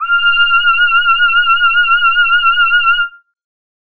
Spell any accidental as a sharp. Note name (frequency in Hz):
F6 (1397 Hz)